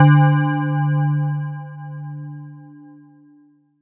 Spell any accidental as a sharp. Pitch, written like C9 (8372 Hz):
D3 (146.8 Hz)